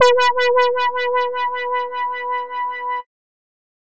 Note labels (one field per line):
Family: bass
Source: synthesizer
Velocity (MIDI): 100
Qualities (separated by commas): distorted